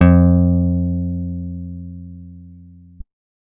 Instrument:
acoustic guitar